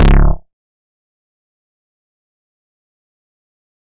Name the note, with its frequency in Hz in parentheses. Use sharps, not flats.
C#1 (34.65 Hz)